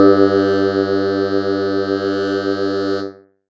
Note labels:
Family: keyboard; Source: electronic; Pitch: G2; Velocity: 127; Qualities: bright, distorted, multiphonic

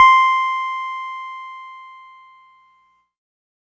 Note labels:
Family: keyboard; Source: electronic; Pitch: C6; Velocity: 75; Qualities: distorted

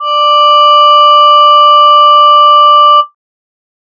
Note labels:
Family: voice; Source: synthesizer; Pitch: D5; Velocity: 127

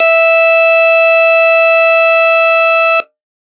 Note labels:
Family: organ; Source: electronic; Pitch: E5; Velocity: 127

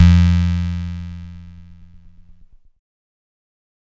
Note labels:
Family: keyboard; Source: electronic; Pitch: F2; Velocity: 25; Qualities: bright, distorted

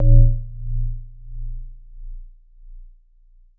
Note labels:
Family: mallet percussion; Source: acoustic; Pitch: A#0; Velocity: 50; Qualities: dark, non-linear envelope

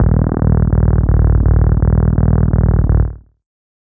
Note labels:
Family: bass; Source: synthesizer; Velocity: 25; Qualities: distorted, tempo-synced

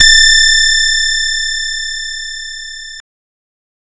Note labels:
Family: guitar; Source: synthesizer; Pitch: A6; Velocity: 127; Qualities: bright, distorted

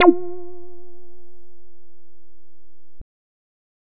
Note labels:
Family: bass; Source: synthesizer; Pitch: F4; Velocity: 25; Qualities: distorted

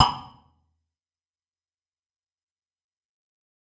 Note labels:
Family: guitar; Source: electronic; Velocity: 75; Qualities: fast decay, percussive, reverb

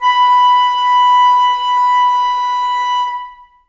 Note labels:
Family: flute; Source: acoustic; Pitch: B5; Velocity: 75; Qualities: long release, reverb

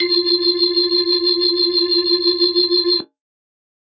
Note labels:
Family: organ; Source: electronic; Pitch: F4; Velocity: 100; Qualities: bright

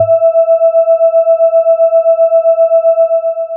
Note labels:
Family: bass; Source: synthesizer; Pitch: E5; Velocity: 50; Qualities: long release

